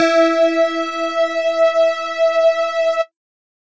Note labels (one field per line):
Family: mallet percussion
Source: electronic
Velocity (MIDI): 75